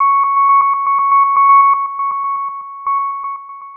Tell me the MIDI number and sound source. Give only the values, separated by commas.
85, synthesizer